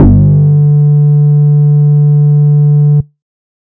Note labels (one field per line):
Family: bass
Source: synthesizer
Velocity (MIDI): 50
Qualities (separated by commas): distorted